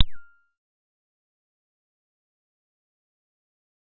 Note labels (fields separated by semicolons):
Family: bass; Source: synthesizer; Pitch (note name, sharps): F6; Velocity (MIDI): 25; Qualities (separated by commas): fast decay, percussive